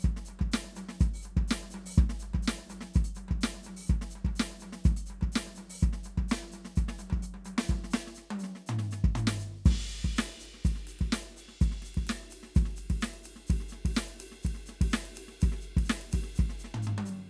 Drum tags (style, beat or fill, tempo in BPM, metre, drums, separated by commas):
prog rock, beat, 125 BPM, 4/4, crash, ride, closed hi-hat, open hi-hat, hi-hat pedal, snare, high tom, floor tom, kick